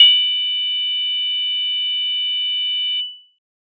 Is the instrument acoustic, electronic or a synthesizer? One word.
electronic